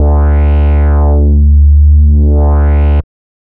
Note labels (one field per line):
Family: bass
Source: synthesizer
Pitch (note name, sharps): D2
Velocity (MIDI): 127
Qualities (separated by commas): distorted